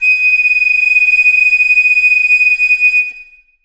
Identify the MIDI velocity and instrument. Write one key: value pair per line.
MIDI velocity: 127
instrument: acoustic reed instrument